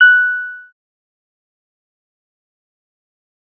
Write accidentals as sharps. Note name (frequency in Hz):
F#6 (1480 Hz)